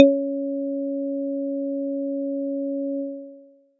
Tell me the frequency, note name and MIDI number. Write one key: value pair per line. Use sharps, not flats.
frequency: 277.2 Hz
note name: C#4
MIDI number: 61